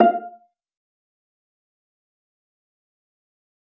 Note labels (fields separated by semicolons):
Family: string; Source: acoustic; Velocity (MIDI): 75; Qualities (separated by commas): fast decay, percussive, reverb